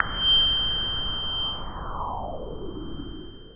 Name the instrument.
synthesizer lead